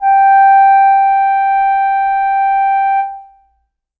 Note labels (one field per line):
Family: reed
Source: acoustic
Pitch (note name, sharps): G5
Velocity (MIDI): 50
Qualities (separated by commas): reverb